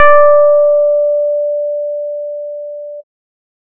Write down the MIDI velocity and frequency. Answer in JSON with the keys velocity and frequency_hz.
{"velocity": 25, "frequency_hz": 587.3}